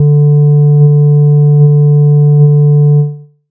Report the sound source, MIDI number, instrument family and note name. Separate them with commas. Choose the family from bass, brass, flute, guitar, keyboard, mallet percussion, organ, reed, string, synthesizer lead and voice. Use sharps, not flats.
synthesizer, 50, bass, D3